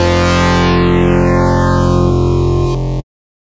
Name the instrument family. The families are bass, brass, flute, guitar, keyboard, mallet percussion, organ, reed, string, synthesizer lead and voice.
bass